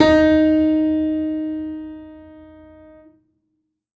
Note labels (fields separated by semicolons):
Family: keyboard; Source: acoustic; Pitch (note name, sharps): D#4; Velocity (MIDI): 100; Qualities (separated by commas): reverb